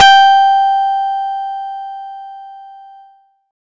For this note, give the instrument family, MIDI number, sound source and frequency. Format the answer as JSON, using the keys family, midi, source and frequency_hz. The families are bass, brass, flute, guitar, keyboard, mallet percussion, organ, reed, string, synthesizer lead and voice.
{"family": "guitar", "midi": 79, "source": "acoustic", "frequency_hz": 784}